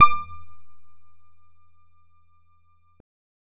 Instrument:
synthesizer bass